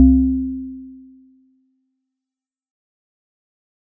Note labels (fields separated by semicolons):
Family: mallet percussion; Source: acoustic; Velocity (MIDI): 100; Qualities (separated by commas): fast decay